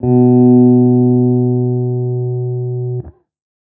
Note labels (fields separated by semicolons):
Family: guitar; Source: electronic; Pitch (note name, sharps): B2; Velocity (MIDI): 25; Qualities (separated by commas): non-linear envelope